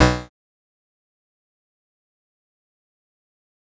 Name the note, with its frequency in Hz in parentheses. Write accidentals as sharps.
B1 (61.74 Hz)